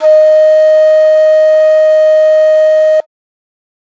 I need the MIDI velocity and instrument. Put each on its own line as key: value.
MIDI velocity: 127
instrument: acoustic flute